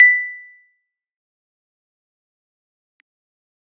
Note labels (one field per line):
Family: keyboard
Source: electronic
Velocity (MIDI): 50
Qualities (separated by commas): fast decay, percussive